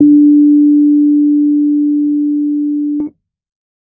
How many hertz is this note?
293.7 Hz